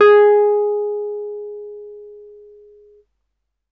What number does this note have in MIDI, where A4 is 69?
68